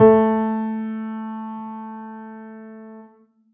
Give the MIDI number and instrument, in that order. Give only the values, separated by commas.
57, acoustic keyboard